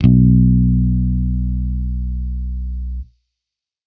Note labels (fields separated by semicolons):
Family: bass; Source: electronic; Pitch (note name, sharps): B1; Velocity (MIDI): 50; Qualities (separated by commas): distorted